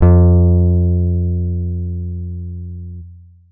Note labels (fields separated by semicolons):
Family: guitar; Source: electronic; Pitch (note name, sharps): F2; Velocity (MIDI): 25